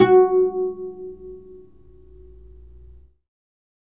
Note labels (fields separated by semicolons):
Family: guitar; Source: acoustic; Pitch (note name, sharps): F#4; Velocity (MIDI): 50; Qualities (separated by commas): reverb